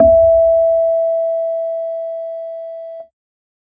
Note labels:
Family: keyboard; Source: electronic; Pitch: E5; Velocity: 25

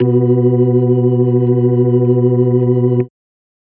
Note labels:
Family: organ; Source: electronic; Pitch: B2; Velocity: 25

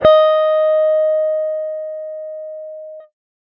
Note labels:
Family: guitar; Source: electronic; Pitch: D#5; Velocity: 50

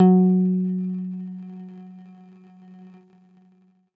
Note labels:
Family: guitar; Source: electronic; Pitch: F#3; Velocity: 127

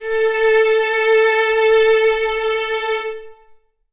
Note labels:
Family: string; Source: acoustic; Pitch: A4; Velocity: 75; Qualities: long release, reverb

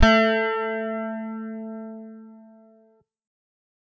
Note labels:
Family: guitar; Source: electronic; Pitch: A3; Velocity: 75; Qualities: distorted

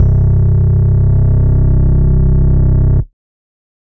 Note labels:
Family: bass; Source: synthesizer; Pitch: C1; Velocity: 127; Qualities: distorted, multiphonic, tempo-synced

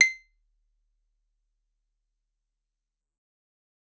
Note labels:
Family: guitar; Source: acoustic; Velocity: 127; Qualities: fast decay, percussive

